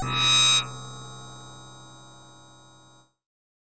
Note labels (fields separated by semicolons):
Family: keyboard; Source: synthesizer; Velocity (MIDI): 50; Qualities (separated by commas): bright, distorted